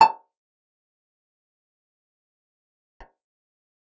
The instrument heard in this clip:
acoustic guitar